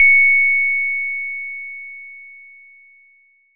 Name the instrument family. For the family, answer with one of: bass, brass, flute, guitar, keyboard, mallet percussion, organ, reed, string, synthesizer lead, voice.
bass